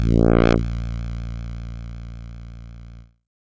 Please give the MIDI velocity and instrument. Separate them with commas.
75, synthesizer keyboard